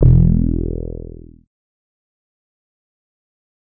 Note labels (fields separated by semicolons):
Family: bass; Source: synthesizer; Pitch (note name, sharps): E1; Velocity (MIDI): 127; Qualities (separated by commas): distorted, fast decay